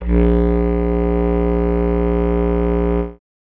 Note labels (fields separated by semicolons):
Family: reed; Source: acoustic; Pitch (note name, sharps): A#1; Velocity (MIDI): 100; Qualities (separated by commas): dark